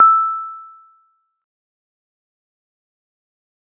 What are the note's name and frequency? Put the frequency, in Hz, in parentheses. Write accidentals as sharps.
E6 (1319 Hz)